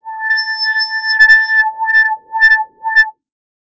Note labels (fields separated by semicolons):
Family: bass; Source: synthesizer; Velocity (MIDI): 50; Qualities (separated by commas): distorted, non-linear envelope